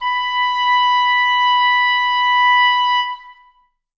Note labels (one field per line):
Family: reed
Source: acoustic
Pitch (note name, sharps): B5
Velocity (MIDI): 127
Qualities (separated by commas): reverb